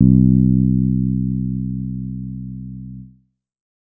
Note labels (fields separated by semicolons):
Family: bass; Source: synthesizer; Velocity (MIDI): 50; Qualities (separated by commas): dark